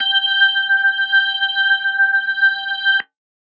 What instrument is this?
electronic organ